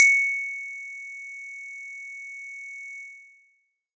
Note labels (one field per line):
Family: mallet percussion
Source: acoustic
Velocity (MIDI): 25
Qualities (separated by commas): bright, distorted